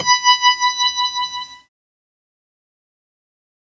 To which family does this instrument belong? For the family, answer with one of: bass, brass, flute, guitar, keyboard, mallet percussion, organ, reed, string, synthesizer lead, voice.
keyboard